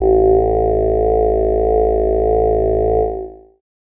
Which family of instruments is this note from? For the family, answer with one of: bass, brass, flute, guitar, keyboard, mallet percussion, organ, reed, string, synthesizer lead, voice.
voice